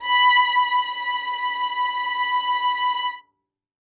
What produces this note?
acoustic string instrument